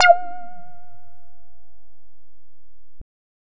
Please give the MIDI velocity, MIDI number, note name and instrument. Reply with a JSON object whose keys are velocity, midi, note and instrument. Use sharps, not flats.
{"velocity": 50, "midi": 77, "note": "F5", "instrument": "synthesizer bass"}